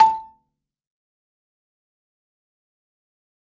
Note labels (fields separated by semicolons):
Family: mallet percussion; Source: acoustic; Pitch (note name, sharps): A5; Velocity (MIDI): 100; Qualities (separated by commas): distorted, fast decay, percussive, reverb